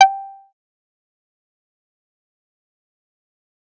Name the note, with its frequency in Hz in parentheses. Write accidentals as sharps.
G5 (784 Hz)